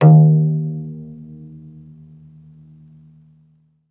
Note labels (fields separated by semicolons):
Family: guitar; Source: acoustic; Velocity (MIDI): 25; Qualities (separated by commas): dark, reverb